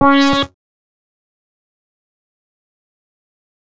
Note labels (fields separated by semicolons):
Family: bass; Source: synthesizer; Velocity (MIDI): 127; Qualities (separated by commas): fast decay